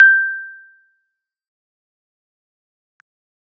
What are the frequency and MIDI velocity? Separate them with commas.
1568 Hz, 25